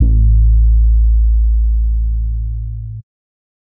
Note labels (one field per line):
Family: bass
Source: synthesizer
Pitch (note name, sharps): A1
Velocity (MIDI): 25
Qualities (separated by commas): dark